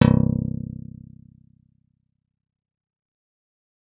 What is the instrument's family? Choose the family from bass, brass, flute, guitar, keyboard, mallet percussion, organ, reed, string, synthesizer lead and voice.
guitar